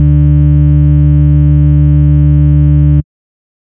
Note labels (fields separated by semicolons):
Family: bass; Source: synthesizer; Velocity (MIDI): 75; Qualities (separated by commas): dark, distorted